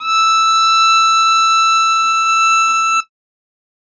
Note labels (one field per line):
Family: string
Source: acoustic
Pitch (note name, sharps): E6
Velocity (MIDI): 75